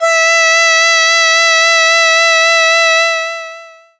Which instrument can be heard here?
synthesizer voice